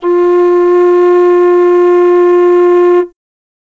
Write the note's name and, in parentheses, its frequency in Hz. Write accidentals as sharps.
F4 (349.2 Hz)